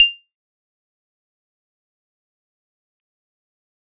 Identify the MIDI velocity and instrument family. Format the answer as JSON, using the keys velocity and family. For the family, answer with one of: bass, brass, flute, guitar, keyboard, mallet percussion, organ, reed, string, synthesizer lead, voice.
{"velocity": 127, "family": "keyboard"}